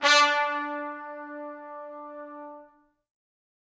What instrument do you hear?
acoustic brass instrument